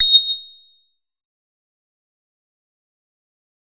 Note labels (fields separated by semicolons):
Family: bass; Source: synthesizer; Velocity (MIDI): 75; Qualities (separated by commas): distorted, fast decay, percussive